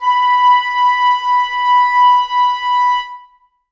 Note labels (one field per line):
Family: reed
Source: acoustic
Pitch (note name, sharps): B5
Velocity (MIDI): 75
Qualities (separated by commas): reverb